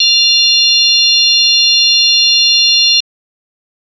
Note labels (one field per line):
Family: organ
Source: electronic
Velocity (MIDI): 75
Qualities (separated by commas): bright